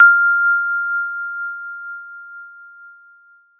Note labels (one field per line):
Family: mallet percussion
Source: acoustic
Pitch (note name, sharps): F6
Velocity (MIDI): 127